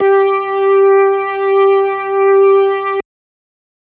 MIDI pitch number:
67